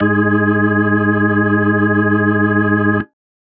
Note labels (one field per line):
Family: organ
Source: electronic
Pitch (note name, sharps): G#2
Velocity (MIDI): 50